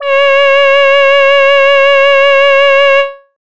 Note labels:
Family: voice; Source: synthesizer; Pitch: C#5; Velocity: 75; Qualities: distorted

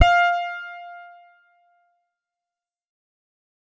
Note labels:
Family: guitar; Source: electronic; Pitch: F5; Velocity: 50; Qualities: distorted, fast decay

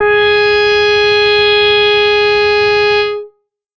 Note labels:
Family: bass; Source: synthesizer; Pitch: G#4; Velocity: 75; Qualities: distorted

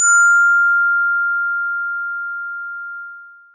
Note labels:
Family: mallet percussion; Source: electronic; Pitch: F6; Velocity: 75; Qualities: bright, multiphonic

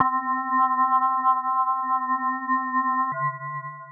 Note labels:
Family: mallet percussion; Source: synthesizer; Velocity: 127; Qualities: long release, multiphonic

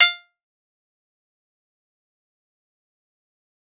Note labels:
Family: guitar; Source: acoustic; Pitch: F5; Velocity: 25; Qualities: fast decay, percussive

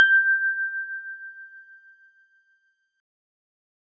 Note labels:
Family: keyboard; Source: electronic; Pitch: G6; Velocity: 127

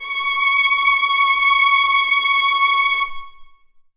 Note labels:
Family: string; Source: acoustic; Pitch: C#6; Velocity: 75; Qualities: bright, long release, reverb

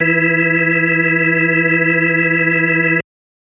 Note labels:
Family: organ; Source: electronic; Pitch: E3; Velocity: 100

